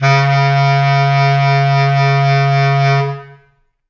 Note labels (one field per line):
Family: reed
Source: acoustic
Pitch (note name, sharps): C#3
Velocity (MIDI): 127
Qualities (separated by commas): reverb